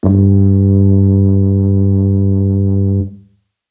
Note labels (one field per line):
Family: brass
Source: acoustic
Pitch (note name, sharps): G2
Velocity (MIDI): 25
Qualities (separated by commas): dark